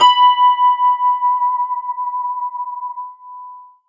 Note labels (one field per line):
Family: guitar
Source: electronic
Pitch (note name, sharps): B5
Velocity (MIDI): 75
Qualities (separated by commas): long release, multiphonic, non-linear envelope